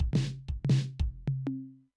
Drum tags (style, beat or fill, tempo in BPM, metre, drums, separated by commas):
Afro-Cuban bembé, fill, 122 BPM, 4/4, snare, high tom, floor tom, kick